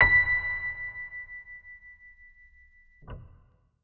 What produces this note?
electronic organ